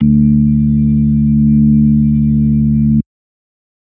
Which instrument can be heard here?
electronic organ